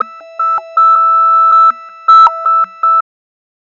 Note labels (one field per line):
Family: bass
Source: synthesizer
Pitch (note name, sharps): E6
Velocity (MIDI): 75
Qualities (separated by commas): tempo-synced